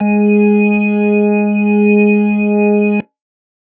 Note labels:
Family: organ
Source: electronic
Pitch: G#3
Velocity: 127

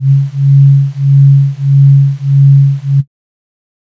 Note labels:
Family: flute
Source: synthesizer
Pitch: C#3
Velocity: 75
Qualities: dark

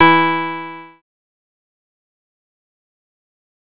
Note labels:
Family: bass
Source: synthesizer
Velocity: 100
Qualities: bright, distorted, fast decay

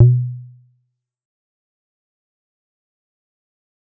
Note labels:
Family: bass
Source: synthesizer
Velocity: 25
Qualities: fast decay, percussive

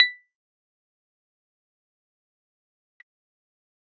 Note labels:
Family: keyboard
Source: electronic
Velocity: 50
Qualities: fast decay, percussive

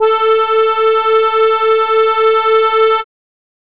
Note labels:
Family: keyboard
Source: acoustic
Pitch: A4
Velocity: 25

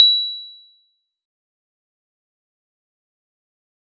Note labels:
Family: mallet percussion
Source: acoustic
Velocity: 25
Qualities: bright, fast decay, percussive

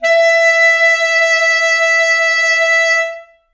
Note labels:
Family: reed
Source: acoustic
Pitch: E5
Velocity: 127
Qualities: reverb

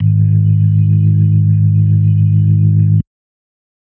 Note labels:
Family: organ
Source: electronic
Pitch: G#1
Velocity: 100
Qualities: dark

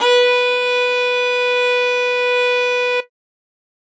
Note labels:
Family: string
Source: acoustic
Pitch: B4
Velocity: 100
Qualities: bright

